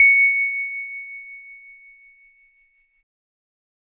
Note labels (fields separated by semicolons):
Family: keyboard; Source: electronic; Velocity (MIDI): 25; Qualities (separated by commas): bright